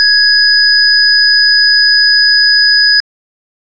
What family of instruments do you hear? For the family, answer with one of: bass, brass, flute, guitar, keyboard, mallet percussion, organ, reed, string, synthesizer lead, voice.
organ